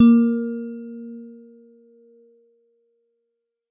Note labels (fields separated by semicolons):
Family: mallet percussion; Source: acoustic; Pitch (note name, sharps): A#3; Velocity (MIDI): 75